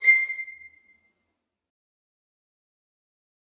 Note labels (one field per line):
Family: string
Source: acoustic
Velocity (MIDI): 75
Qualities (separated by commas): bright, fast decay, percussive, reverb